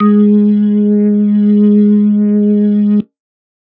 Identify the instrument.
electronic organ